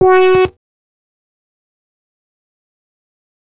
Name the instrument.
synthesizer bass